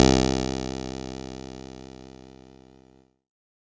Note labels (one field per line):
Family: keyboard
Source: electronic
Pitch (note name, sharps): C2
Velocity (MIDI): 100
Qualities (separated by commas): bright